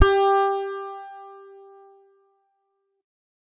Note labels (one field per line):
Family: guitar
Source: electronic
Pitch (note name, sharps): G4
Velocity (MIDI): 50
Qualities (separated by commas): distorted